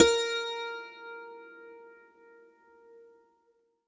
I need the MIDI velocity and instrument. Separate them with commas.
127, acoustic guitar